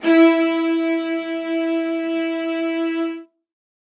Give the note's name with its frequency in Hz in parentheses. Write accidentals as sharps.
E4 (329.6 Hz)